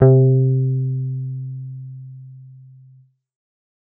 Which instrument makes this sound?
synthesizer bass